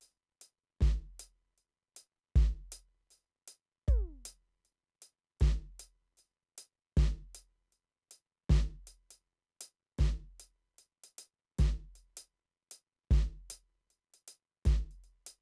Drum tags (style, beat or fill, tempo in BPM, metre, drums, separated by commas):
reggae, beat, 78 BPM, 4/4, closed hi-hat, hi-hat pedal, snare, high tom, kick